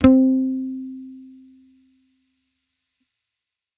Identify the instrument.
electronic bass